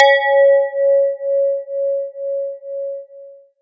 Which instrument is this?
synthesizer guitar